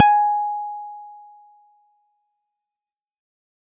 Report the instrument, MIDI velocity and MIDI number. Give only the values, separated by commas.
electronic guitar, 25, 80